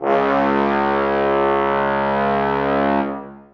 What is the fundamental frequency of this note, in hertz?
69.3 Hz